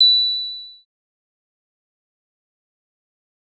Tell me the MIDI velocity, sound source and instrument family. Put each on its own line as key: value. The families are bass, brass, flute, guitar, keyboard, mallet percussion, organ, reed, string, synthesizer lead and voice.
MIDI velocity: 50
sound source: synthesizer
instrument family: synthesizer lead